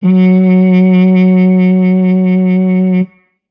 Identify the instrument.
acoustic brass instrument